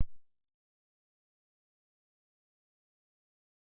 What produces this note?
synthesizer bass